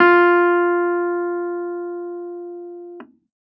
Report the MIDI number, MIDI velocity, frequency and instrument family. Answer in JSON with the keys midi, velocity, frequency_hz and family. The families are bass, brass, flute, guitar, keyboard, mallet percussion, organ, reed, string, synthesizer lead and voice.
{"midi": 65, "velocity": 50, "frequency_hz": 349.2, "family": "keyboard"}